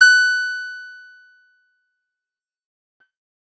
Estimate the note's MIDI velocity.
127